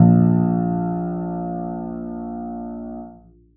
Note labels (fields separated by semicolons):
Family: keyboard; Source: acoustic; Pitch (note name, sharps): A#1; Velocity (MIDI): 75; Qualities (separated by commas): reverb